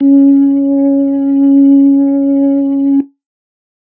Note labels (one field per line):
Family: organ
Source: electronic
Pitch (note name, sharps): C#4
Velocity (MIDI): 75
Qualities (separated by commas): dark